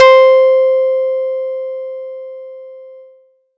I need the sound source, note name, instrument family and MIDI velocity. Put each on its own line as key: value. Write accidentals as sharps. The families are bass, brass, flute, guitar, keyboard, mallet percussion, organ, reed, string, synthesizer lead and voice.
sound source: acoustic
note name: C5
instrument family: guitar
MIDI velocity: 50